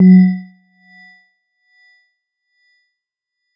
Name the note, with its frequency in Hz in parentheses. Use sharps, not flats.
F#3 (185 Hz)